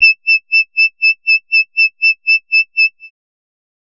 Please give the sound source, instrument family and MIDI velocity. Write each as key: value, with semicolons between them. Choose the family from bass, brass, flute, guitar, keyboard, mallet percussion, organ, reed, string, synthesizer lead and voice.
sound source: synthesizer; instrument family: bass; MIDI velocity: 50